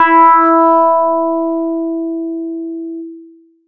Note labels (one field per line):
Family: bass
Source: synthesizer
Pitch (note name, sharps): E4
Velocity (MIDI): 127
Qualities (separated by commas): distorted